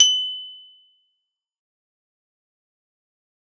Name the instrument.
acoustic guitar